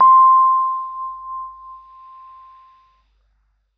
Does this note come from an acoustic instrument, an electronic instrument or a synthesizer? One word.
electronic